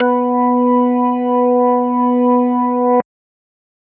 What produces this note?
electronic organ